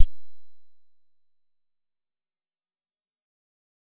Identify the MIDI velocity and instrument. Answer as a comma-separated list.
75, synthesizer guitar